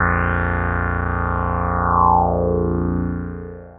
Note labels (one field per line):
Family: synthesizer lead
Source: synthesizer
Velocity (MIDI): 75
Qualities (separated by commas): long release